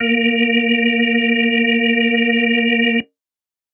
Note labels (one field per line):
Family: organ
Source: electronic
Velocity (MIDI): 50